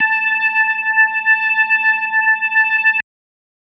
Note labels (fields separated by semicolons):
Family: organ; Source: electronic; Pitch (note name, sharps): A5; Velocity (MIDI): 100; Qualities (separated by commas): distorted